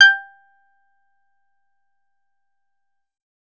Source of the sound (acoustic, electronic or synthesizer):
synthesizer